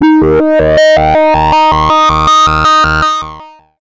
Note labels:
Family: bass; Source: synthesizer; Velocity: 127; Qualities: distorted, long release, multiphonic, tempo-synced

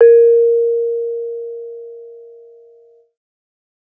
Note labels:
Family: mallet percussion; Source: acoustic; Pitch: A#4; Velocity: 50

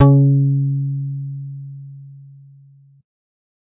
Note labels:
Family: bass; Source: synthesizer; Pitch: C#3; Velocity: 100

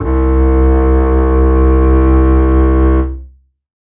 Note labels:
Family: string; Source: acoustic; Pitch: C2; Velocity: 25; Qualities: reverb

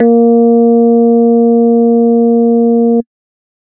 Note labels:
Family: organ; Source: electronic; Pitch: A#3; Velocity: 75

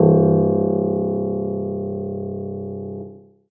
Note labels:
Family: keyboard; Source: acoustic; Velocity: 50; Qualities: reverb

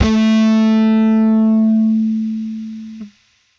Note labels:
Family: bass; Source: electronic; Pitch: A3; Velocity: 127; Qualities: bright, distorted

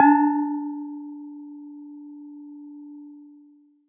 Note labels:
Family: mallet percussion; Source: acoustic; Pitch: D4; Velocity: 75

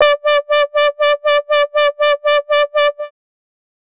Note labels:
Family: bass; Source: synthesizer; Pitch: D5; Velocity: 100; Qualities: bright, distorted, tempo-synced

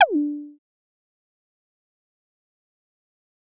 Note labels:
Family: bass; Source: synthesizer; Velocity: 75; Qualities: fast decay, percussive

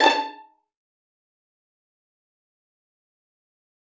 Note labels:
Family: string; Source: acoustic; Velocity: 25; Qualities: fast decay, percussive, reverb

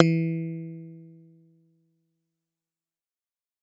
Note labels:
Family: bass; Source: synthesizer; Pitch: E3; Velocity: 127; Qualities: fast decay

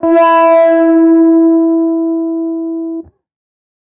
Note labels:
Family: guitar; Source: electronic; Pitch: E4; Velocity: 100; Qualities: distorted, non-linear envelope

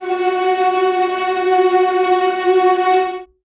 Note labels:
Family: string; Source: acoustic; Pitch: F#4; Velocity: 50; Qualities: bright, non-linear envelope, reverb

